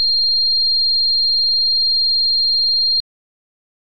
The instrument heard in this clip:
electronic organ